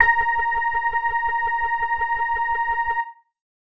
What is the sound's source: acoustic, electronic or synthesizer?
electronic